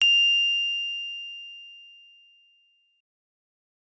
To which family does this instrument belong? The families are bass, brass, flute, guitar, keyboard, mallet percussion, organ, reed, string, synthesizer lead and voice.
keyboard